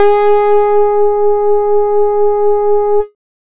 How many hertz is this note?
415.3 Hz